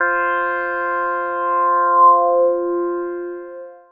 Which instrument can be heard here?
synthesizer lead